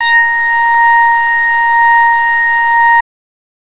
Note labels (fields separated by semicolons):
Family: bass; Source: synthesizer; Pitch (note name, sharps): A#5; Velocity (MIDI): 100; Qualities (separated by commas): distorted